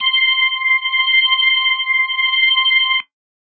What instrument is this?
electronic organ